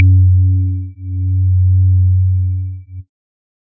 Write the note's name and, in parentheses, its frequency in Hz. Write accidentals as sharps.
F#2 (92.5 Hz)